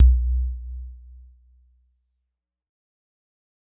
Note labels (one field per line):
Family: mallet percussion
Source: acoustic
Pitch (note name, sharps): B1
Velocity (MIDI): 100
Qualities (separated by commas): dark, fast decay